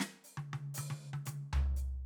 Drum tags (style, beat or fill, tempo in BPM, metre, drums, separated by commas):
jazz-funk, fill, 116 BPM, 4/4, hi-hat pedal, snare, high tom, floor tom